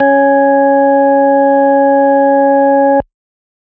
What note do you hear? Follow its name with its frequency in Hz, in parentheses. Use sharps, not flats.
C#4 (277.2 Hz)